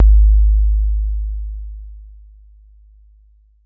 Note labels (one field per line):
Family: keyboard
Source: electronic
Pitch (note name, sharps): G#1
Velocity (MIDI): 50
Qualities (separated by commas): dark